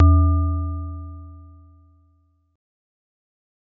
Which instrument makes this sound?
acoustic mallet percussion instrument